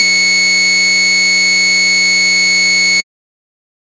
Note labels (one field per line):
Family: bass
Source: synthesizer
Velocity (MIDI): 100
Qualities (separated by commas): bright, distorted